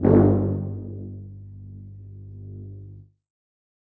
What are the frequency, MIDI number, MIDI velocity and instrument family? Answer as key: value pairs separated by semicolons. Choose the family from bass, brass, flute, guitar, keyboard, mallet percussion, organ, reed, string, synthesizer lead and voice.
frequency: 49 Hz; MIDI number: 31; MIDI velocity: 25; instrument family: brass